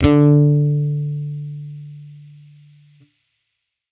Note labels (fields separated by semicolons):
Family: bass; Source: electronic; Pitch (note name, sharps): D3; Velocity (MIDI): 25; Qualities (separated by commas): distorted